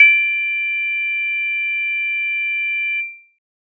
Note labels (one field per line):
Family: keyboard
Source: electronic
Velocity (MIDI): 127